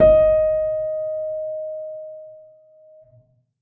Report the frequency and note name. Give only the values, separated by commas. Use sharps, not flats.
622.3 Hz, D#5